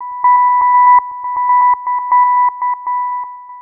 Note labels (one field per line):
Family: synthesizer lead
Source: synthesizer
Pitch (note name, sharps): B5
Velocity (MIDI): 25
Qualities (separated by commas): long release, tempo-synced